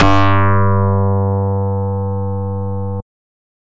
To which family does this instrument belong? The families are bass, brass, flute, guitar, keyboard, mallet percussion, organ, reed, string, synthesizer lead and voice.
bass